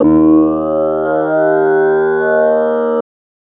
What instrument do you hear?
synthesizer voice